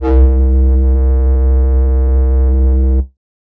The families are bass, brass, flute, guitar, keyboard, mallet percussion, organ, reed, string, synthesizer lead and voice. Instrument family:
flute